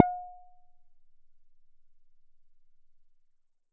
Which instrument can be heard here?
synthesizer bass